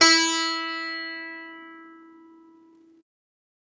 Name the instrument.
acoustic guitar